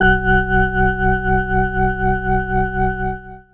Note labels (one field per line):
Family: organ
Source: electronic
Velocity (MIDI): 25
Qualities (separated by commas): distorted